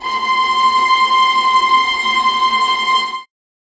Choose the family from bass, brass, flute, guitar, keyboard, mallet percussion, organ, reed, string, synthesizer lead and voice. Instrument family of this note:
string